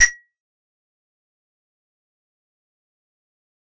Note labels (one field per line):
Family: keyboard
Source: acoustic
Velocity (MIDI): 100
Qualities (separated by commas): fast decay, percussive